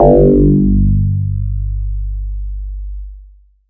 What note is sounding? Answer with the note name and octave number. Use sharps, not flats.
G1